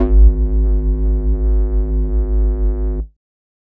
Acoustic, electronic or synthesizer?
synthesizer